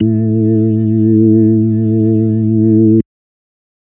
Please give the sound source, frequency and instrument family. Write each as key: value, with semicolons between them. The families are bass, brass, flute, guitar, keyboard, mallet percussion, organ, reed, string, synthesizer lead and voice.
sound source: electronic; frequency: 110 Hz; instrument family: organ